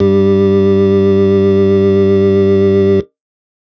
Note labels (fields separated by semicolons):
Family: organ; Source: electronic; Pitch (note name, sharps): G2; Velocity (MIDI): 127